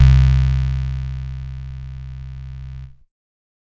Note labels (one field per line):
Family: keyboard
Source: electronic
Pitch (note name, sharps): C2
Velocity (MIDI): 127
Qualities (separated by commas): bright, distorted